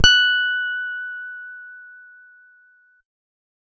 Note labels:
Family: guitar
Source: electronic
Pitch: F#6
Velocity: 50

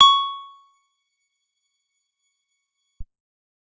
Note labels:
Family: guitar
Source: acoustic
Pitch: C#6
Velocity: 100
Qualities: percussive

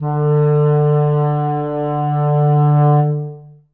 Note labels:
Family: reed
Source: acoustic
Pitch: D3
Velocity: 100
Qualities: dark, long release, reverb

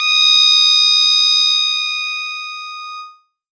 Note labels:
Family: keyboard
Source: electronic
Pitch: D#6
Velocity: 75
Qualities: multiphonic

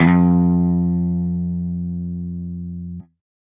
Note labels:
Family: guitar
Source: electronic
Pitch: F2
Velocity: 127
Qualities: distorted

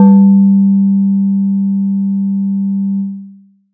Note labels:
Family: mallet percussion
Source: acoustic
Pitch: G3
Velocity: 75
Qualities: long release

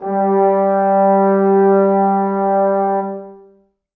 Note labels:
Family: brass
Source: acoustic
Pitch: G3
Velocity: 75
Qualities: long release, reverb

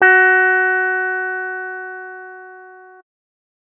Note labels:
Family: keyboard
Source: electronic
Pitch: F#4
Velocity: 75

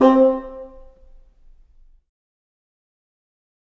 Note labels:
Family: reed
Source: acoustic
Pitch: C4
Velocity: 127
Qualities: fast decay, percussive, reverb

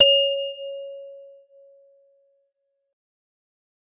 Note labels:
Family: mallet percussion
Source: acoustic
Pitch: C#5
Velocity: 75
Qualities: non-linear envelope

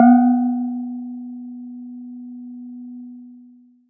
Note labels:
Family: mallet percussion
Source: acoustic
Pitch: B3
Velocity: 50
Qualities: long release

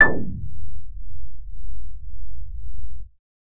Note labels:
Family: bass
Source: synthesizer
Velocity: 50

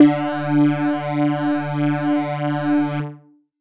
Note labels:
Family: keyboard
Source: electronic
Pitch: D3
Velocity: 127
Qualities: distorted

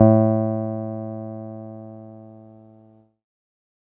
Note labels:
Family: keyboard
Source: electronic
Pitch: A2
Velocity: 127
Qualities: dark

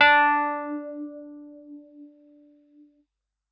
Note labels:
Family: keyboard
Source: electronic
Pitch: D4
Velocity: 127

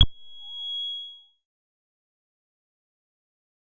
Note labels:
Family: bass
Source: synthesizer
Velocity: 25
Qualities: fast decay

